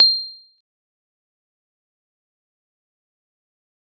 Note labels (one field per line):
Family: mallet percussion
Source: acoustic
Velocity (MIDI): 25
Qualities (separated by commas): bright, fast decay, percussive